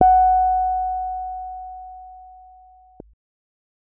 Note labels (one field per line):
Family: keyboard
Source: electronic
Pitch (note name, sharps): F#5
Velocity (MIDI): 50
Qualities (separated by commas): dark